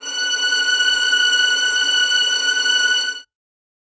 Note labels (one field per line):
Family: string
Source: acoustic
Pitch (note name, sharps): F#6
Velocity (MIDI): 100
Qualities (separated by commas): reverb